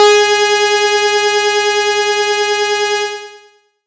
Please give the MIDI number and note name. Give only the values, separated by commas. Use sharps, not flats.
68, G#4